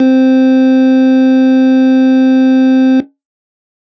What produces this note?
electronic organ